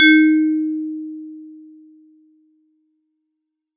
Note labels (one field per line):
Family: mallet percussion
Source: acoustic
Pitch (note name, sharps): D#4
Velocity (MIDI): 127